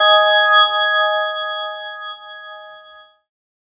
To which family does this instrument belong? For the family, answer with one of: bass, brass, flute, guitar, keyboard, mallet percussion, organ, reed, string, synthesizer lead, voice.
keyboard